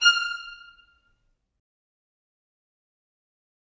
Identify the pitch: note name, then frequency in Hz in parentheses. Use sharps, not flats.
F6 (1397 Hz)